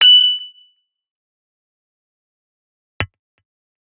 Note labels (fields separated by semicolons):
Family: guitar; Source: electronic; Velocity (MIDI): 25; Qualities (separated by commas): bright, distorted, fast decay, percussive